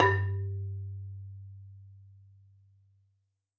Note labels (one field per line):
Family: mallet percussion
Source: acoustic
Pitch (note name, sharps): G2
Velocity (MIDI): 100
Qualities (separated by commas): dark, reverb